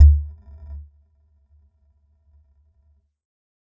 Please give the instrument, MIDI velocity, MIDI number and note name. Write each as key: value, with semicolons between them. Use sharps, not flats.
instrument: electronic mallet percussion instrument; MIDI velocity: 25; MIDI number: 38; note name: D2